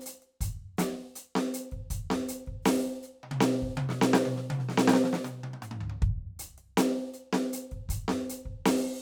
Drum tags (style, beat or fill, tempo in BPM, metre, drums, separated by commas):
funk, beat, 80 BPM, 4/4, closed hi-hat, open hi-hat, hi-hat pedal, snare, high tom, mid tom, floor tom, kick